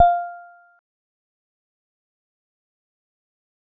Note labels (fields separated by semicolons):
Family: mallet percussion; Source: acoustic; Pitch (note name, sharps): F5; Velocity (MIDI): 25; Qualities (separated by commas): fast decay, percussive